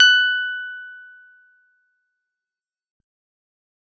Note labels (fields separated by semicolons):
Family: guitar; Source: electronic; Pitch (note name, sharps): F#6; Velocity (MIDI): 100; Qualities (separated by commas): fast decay